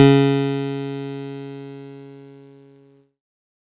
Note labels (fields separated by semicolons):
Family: keyboard; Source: electronic; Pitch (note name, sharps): C#3; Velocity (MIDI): 100; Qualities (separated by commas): bright, distorted